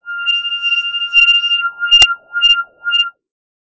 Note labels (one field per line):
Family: bass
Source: synthesizer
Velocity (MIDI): 50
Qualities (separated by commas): distorted, non-linear envelope